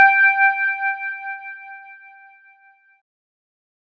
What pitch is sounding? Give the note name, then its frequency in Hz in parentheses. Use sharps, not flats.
G5 (784 Hz)